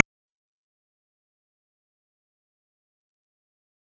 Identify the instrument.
synthesizer bass